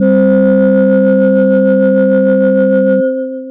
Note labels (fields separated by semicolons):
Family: mallet percussion; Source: electronic; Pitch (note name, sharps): C2; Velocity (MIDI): 100; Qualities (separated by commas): long release